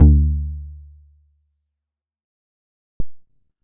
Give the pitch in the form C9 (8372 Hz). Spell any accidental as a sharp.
D2 (73.42 Hz)